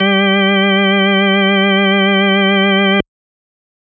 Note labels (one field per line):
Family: organ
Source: electronic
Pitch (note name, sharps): G3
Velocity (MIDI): 100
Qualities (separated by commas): distorted